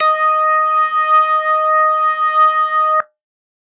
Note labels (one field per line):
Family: organ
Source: electronic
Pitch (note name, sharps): D#5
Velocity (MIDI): 127